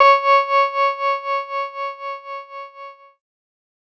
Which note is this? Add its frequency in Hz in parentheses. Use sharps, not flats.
C#5 (554.4 Hz)